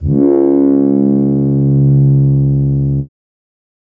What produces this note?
synthesizer keyboard